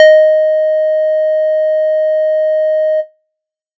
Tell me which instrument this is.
synthesizer bass